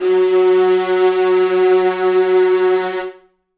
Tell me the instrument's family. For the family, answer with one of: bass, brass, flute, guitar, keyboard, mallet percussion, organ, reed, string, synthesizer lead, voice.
string